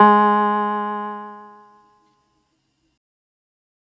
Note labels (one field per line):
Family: keyboard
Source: electronic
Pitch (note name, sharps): G#3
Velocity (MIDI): 75